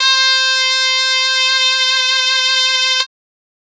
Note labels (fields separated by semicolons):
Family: reed; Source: acoustic; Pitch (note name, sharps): C5; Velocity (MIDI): 50; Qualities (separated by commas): reverb